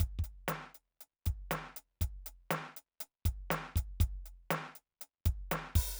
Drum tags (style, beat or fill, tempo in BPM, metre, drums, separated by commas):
rock, beat, 120 BPM, 4/4, closed hi-hat, open hi-hat, snare, kick